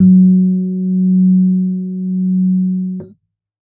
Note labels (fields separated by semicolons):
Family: keyboard; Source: electronic; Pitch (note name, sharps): F#3; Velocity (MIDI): 25; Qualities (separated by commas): dark